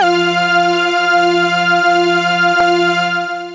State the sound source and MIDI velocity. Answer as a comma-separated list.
synthesizer, 50